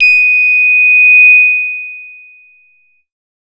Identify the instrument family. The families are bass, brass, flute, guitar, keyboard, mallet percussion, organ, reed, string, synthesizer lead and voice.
bass